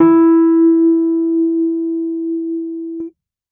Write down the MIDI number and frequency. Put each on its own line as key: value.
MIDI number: 64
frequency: 329.6 Hz